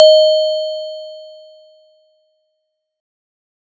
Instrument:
acoustic mallet percussion instrument